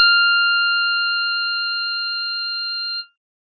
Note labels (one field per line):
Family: organ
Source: electronic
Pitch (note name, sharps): F6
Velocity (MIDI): 50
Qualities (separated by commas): bright